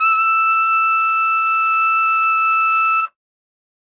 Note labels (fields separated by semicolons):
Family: brass; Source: acoustic; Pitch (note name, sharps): E6; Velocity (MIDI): 50